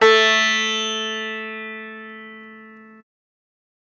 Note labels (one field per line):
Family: guitar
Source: acoustic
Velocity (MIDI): 127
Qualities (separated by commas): bright, multiphonic, reverb